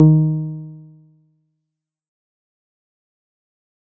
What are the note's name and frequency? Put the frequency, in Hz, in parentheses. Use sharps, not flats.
D#3 (155.6 Hz)